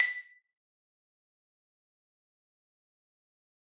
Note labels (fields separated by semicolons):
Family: mallet percussion; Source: acoustic; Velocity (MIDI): 75; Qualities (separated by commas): fast decay, percussive, reverb